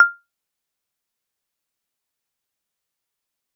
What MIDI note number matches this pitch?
89